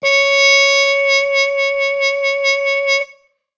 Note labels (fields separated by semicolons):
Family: brass; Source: acoustic; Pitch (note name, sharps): C#5; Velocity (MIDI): 100; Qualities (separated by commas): bright